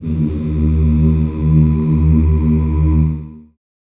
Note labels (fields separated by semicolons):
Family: voice; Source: acoustic; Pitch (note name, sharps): D#2; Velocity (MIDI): 100; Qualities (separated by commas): dark, long release, reverb